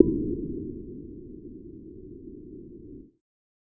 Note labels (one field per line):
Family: bass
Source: synthesizer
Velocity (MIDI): 100